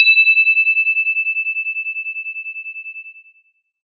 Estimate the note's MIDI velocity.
75